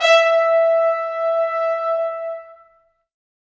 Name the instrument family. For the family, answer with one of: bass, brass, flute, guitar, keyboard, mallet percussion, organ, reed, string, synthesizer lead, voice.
brass